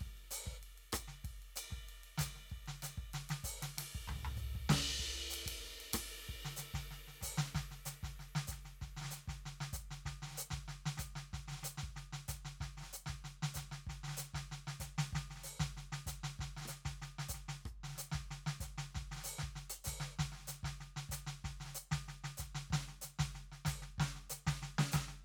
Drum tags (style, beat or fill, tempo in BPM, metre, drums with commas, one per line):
Brazilian baião
beat
95 BPM
4/4
ride, ride bell, closed hi-hat, hi-hat pedal, snare, cross-stick, high tom, floor tom, kick